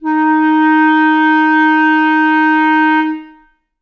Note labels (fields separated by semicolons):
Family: reed; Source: acoustic; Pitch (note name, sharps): D#4; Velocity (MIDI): 75; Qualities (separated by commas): reverb